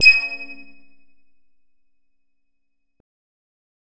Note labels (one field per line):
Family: bass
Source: synthesizer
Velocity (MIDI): 100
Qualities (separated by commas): bright, distorted, percussive